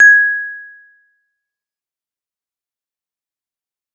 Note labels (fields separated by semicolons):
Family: mallet percussion; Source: acoustic; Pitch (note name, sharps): G#6; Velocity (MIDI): 127; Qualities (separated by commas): fast decay, percussive